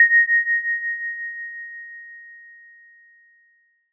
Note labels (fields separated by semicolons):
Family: mallet percussion; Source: acoustic; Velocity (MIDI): 100; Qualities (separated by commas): bright, multiphonic